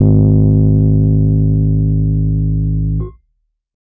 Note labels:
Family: keyboard; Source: electronic; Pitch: G#1; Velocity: 75; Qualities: dark, distorted

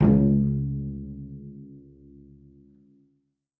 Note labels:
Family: string; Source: acoustic; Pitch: C#2; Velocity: 75; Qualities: dark, reverb

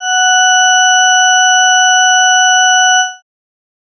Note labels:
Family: organ; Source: electronic; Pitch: F#5; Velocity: 127

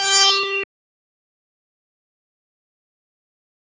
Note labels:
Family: bass; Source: synthesizer; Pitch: G4; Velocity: 25; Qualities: bright, distorted, fast decay

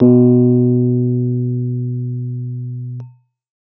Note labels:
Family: keyboard; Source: electronic; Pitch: B2; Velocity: 75; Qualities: dark

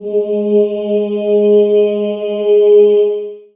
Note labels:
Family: voice; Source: acoustic; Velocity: 25; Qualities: dark, long release, reverb

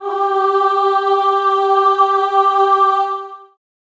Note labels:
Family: voice; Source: acoustic; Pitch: G4; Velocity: 100; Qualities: long release, reverb

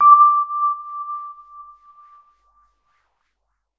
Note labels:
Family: keyboard; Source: electronic; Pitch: D6; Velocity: 50; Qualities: non-linear envelope

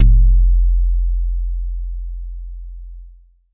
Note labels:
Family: bass; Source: synthesizer; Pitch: F1; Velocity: 75; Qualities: distorted

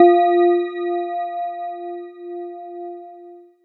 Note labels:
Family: mallet percussion; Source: electronic; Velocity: 25

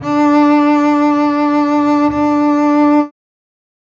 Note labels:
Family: string; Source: acoustic; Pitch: D4; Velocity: 100; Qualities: reverb

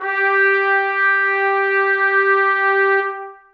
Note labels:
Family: brass; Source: acoustic; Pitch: G4; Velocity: 75; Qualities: reverb

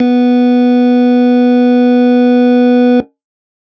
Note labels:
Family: organ; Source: electronic; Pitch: B3; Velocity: 127; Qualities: distorted

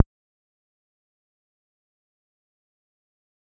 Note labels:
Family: bass; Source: synthesizer; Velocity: 127; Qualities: fast decay, percussive

